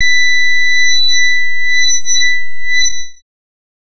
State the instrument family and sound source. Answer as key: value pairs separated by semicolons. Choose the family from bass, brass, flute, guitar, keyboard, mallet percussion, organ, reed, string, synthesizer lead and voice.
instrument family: bass; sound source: synthesizer